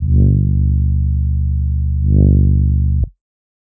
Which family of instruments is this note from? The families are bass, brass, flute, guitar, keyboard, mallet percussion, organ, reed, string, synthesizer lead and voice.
bass